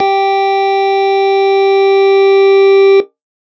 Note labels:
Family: organ; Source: electronic; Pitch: G4; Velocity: 127; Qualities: distorted

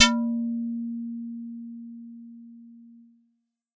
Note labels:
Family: bass; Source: synthesizer; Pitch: A#3; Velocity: 25; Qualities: distorted

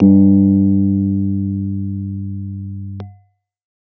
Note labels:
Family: keyboard; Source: electronic; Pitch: G2; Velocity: 50; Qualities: dark

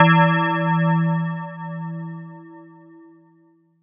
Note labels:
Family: mallet percussion; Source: electronic; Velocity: 100

